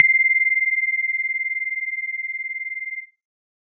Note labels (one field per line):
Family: synthesizer lead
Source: synthesizer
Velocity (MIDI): 25